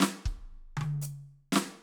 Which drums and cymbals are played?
hi-hat pedal, snare, high tom and kick